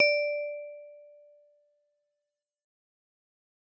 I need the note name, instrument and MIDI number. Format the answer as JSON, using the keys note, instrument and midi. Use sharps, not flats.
{"note": "D5", "instrument": "acoustic mallet percussion instrument", "midi": 74}